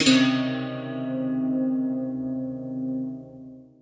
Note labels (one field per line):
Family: guitar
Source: acoustic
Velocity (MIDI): 75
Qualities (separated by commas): long release, reverb